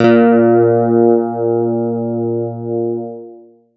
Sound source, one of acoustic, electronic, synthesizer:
electronic